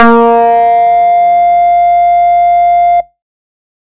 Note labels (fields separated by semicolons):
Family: bass; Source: synthesizer; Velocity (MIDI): 75; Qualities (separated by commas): distorted